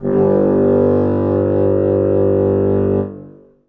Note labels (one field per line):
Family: reed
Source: acoustic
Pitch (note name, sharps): G1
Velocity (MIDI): 50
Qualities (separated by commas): reverb